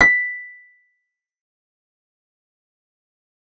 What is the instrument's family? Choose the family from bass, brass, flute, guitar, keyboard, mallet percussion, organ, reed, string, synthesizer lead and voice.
keyboard